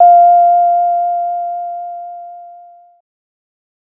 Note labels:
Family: bass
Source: synthesizer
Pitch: F5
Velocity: 25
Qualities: distorted

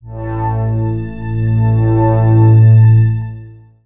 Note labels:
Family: synthesizer lead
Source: synthesizer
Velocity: 25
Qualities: long release, non-linear envelope

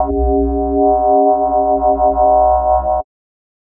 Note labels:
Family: mallet percussion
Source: synthesizer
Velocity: 75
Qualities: multiphonic, non-linear envelope

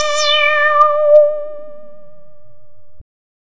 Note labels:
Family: bass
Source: synthesizer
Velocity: 127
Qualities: bright, distorted

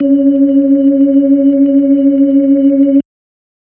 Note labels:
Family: organ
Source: electronic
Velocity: 50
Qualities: dark

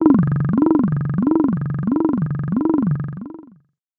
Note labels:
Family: voice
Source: synthesizer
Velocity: 50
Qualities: long release, non-linear envelope, tempo-synced

